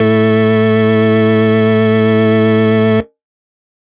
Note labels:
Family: organ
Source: electronic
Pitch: A2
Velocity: 100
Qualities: distorted

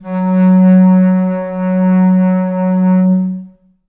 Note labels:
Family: reed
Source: acoustic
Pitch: F#3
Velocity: 25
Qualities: long release, reverb

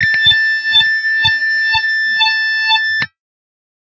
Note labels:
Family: guitar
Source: electronic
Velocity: 25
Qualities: bright, distorted

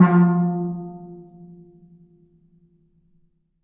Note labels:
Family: mallet percussion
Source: acoustic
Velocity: 127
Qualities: reverb

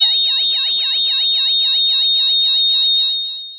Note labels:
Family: voice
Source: synthesizer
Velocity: 100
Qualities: bright, distorted, long release

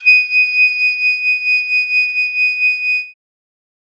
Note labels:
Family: flute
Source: acoustic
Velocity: 50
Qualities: bright

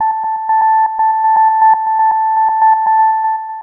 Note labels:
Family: synthesizer lead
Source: synthesizer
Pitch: A5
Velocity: 50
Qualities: long release, tempo-synced

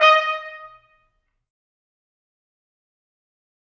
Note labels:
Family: brass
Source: acoustic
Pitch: D#5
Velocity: 100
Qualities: fast decay, percussive, reverb

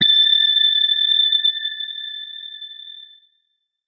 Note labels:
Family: guitar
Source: electronic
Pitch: A6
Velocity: 25

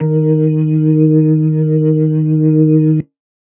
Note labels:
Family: organ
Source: electronic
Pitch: D#3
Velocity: 50

